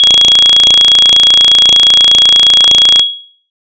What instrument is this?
synthesizer bass